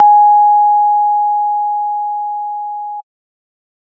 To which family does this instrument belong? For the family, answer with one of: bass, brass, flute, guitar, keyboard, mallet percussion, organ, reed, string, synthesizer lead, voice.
organ